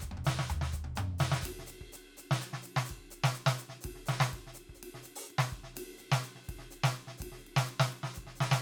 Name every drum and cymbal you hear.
ride, ride bell, open hi-hat, hi-hat pedal, snare, high tom, mid tom, floor tom and kick